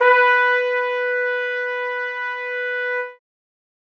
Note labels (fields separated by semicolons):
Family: brass; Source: acoustic; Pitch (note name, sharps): B4; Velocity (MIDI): 100; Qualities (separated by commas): reverb